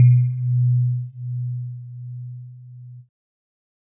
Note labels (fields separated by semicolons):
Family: keyboard; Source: electronic; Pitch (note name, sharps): B2; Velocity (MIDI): 25; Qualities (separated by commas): multiphonic